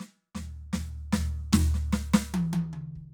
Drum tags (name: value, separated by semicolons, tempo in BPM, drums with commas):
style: rock; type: fill; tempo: 75 BPM; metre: 4/4; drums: snare, high tom, mid tom, floor tom, kick